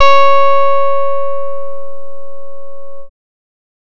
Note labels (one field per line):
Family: bass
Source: synthesizer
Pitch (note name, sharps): C#5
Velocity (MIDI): 50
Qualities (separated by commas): distorted